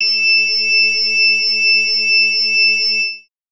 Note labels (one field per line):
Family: bass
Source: synthesizer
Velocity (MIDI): 25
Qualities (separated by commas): bright, distorted